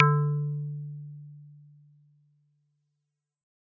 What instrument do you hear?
synthesizer guitar